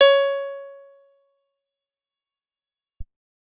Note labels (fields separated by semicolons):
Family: guitar; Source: acoustic; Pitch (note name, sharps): C#5; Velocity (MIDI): 100